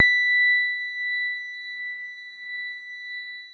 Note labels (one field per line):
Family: keyboard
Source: electronic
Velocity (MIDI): 100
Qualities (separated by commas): long release